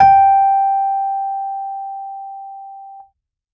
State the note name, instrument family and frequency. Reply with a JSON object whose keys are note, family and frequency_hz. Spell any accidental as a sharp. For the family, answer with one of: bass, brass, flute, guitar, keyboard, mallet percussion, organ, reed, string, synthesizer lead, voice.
{"note": "G5", "family": "keyboard", "frequency_hz": 784}